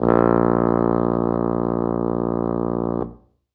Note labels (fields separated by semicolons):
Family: brass; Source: acoustic; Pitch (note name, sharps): A#1; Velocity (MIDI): 75